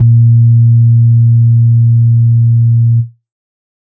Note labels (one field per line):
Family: organ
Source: electronic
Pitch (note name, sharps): A#2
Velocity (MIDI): 50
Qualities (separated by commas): dark